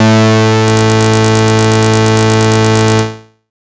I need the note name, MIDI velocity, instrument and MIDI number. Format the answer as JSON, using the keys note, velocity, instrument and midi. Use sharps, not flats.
{"note": "A2", "velocity": 100, "instrument": "synthesizer bass", "midi": 45}